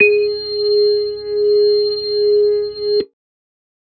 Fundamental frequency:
415.3 Hz